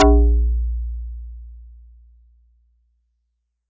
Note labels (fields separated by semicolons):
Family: mallet percussion; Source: acoustic; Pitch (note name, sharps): A#1; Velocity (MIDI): 127